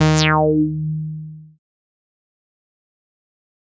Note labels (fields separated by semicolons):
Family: bass; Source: synthesizer; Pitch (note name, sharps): D#3; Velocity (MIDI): 127; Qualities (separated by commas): bright, distorted, fast decay